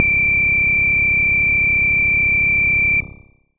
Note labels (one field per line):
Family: bass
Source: synthesizer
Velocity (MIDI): 127